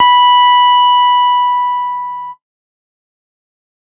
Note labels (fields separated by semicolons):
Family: guitar; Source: electronic; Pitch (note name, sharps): B5; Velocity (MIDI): 75; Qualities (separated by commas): distorted